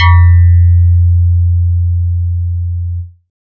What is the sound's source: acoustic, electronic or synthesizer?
synthesizer